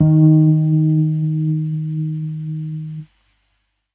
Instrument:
electronic keyboard